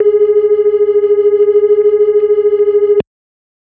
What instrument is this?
electronic organ